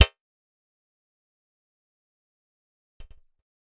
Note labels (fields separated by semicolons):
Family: bass; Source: synthesizer; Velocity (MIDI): 100; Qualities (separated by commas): fast decay, percussive